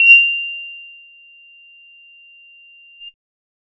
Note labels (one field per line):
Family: bass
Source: synthesizer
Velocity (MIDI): 75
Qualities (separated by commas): bright